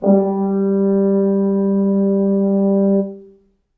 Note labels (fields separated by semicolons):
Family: brass; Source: acoustic; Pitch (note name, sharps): G3; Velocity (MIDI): 25; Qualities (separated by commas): dark, reverb